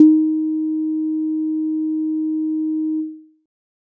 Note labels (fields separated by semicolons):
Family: keyboard; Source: electronic; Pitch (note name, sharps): D#4; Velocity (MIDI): 50; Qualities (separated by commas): dark